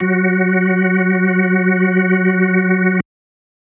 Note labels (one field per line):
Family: organ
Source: electronic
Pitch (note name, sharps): F#3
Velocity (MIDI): 127